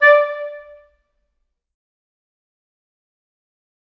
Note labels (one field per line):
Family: reed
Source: acoustic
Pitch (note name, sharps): D5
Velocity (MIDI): 100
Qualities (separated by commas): fast decay, percussive, reverb